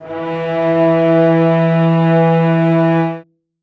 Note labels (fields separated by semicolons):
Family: string; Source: acoustic; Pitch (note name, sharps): E3; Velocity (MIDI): 25; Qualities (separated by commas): reverb